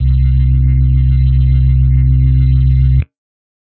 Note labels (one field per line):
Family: organ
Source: electronic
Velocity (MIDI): 100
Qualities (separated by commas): dark